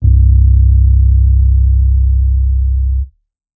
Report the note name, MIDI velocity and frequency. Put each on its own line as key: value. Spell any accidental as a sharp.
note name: C1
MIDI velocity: 75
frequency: 32.7 Hz